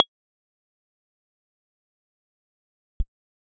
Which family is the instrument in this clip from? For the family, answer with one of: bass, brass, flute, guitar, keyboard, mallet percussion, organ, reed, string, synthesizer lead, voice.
keyboard